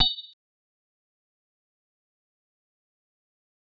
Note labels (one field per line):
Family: mallet percussion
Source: synthesizer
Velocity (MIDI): 50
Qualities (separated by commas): fast decay, multiphonic, percussive